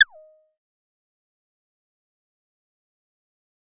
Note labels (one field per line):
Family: bass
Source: synthesizer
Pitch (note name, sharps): D#5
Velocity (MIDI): 75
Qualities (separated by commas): fast decay, percussive